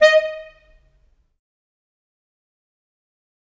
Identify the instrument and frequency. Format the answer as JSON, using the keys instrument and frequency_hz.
{"instrument": "acoustic reed instrument", "frequency_hz": 622.3}